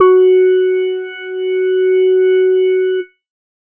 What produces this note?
electronic organ